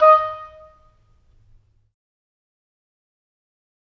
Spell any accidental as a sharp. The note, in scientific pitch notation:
D#5